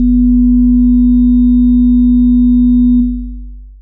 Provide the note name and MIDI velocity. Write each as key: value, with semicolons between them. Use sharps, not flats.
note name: G1; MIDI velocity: 127